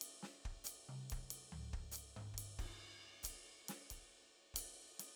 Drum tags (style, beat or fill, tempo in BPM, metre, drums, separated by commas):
jazz, beat, 93 BPM, 4/4, ride, hi-hat pedal, snare, high tom, mid tom, floor tom, kick